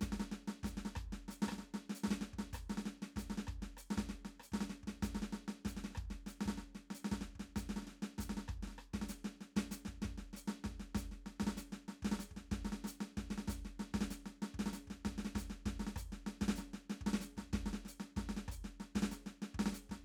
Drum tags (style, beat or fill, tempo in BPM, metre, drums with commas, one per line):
maracatu
beat
96 BPM
4/4
hi-hat pedal, snare, cross-stick, kick